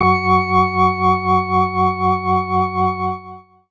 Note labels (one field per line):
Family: organ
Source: electronic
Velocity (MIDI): 127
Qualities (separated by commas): distorted